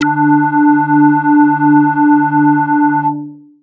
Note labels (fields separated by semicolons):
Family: bass; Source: synthesizer; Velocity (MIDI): 100; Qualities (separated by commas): distorted, long release, multiphonic